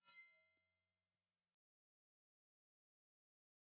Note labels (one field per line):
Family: mallet percussion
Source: electronic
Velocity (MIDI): 75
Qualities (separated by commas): bright, fast decay